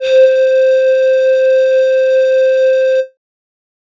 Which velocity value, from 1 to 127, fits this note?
127